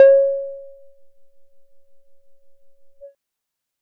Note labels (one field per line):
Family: bass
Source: synthesizer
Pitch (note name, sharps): C#5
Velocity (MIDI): 50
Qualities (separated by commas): percussive